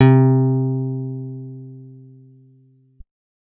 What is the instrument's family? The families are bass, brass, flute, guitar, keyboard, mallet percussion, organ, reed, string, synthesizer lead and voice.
guitar